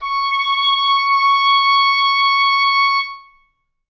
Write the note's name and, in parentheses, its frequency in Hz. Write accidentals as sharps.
C#6 (1109 Hz)